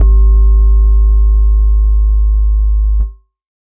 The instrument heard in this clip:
electronic keyboard